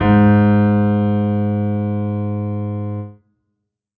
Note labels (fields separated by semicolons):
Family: keyboard; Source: acoustic; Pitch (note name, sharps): G#2; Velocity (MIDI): 75; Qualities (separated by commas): reverb